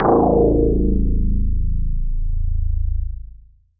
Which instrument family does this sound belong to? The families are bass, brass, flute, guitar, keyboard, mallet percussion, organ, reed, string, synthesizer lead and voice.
synthesizer lead